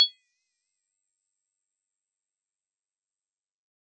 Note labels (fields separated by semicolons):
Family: mallet percussion; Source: electronic; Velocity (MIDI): 127; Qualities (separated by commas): bright, distorted, long release, non-linear envelope